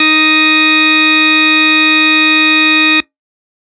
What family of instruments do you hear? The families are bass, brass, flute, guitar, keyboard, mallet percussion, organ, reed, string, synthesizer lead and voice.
organ